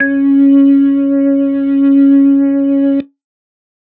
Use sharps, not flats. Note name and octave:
C#4